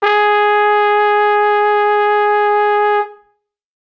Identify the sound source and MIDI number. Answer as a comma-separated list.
acoustic, 68